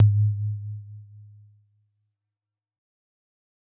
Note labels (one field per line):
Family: mallet percussion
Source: acoustic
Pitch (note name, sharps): G#2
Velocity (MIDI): 127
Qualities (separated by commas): dark, fast decay